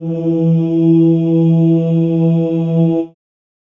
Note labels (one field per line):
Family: voice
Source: acoustic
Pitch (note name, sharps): E3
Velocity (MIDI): 127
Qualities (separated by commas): dark, reverb